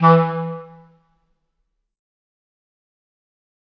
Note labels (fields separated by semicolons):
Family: reed; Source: acoustic; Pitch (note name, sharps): E3; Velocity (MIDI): 127; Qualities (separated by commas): fast decay, reverb